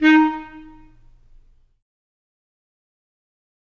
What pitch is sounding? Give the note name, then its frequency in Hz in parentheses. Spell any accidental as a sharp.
D#4 (311.1 Hz)